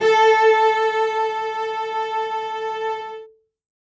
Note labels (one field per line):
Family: string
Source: acoustic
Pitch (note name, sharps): A4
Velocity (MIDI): 127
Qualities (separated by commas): reverb